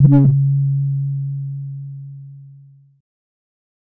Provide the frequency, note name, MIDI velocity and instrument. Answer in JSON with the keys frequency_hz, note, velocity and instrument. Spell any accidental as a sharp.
{"frequency_hz": 138.6, "note": "C#3", "velocity": 50, "instrument": "synthesizer bass"}